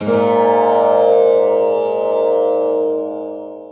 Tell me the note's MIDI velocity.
127